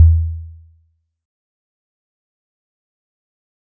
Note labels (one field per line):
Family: mallet percussion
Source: acoustic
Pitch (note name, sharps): E2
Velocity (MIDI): 25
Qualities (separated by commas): fast decay, percussive